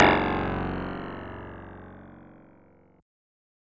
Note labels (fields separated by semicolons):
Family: synthesizer lead; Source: synthesizer; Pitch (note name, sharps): F#0; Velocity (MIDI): 127; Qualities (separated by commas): bright, distorted